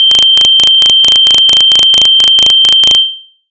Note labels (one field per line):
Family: bass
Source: synthesizer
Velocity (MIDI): 50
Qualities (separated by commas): bright